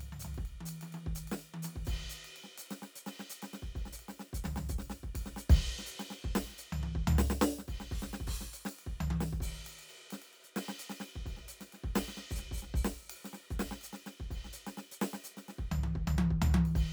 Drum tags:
linear jazz
beat
128 BPM
4/4
crash, ride, open hi-hat, hi-hat pedal, snare, high tom, floor tom, kick

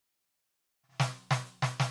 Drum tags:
Afro-Cuban bembé
fill
122 BPM
4/4
hi-hat pedal, snare

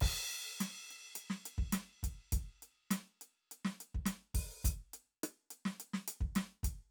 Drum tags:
rock
beat
105 BPM
4/4
crash, closed hi-hat, open hi-hat, hi-hat pedal, snare, cross-stick, kick

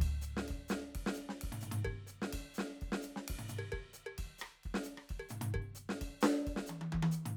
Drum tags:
Dominican merengue
beat
130 BPM
4/4
ride, ride bell, hi-hat pedal, percussion, snare, cross-stick, high tom, mid tom, kick

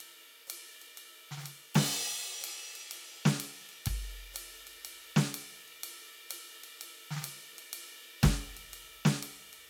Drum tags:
swing
beat
124 BPM
4/4
crash, ride, hi-hat pedal, snare, kick

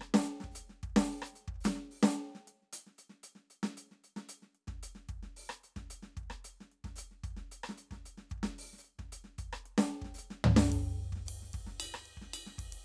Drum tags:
songo
beat
112 BPM
4/4
ride, ride bell, closed hi-hat, open hi-hat, hi-hat pedal, snare, cross-stick, floor tom, kick

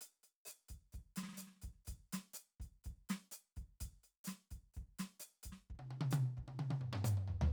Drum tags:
bossa nova
beat
127 BPM
4/4
closed hi-hat, open hi-hat, hi-hat pedal, snare, high tom, mid tom, floor tom, kick

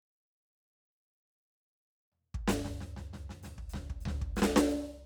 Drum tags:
funk
fill
95 BPM
4/4
hi-hat pedal, snare, mid tom, floor tom, kick

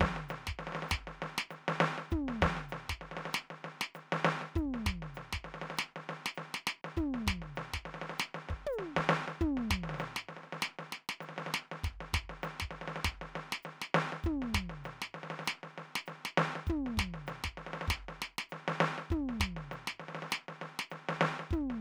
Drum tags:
New Orleans second line
beat
99 BPM
4/4
open hi-hat, hi-hat pedal, snare, high tom, floor tom, kick

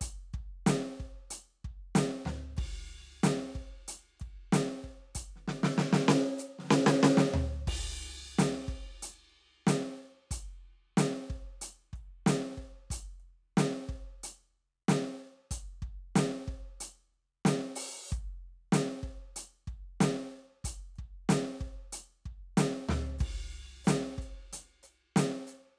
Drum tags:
rock
beat
93 BPM
4/4
crash, closed hi-hat, open hi-hat, hi-hat pedal, snare, floor tom, kick

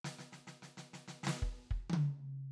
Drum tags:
Brazilian baião
fill
95 BPM
4/4
snare, high tom, kick

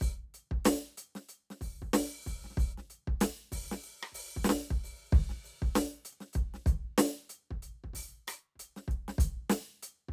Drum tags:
rock
beat
95 BPM
4/4
crash, closed hi-hat, open hi-hat, hi-hat pedal, snare, cross-stick, kick

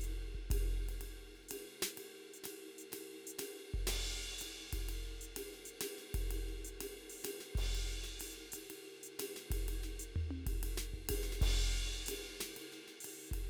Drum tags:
jazz
beat
125 BPM
4/4
ride, closed hi-hat, hi-hat pedal, snare, high tom, floor tom, kick

